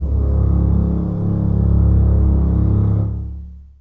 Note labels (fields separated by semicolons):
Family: string; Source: acoustic; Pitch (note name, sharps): C#1; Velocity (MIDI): 25; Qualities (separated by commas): long release, reverb